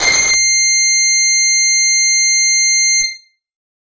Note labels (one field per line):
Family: guitar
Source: electronic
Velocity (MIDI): 25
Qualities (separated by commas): distorted